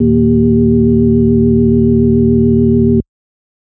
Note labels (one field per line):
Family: organ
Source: electronic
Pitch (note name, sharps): D#2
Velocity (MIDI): 100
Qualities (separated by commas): dark, multiphonic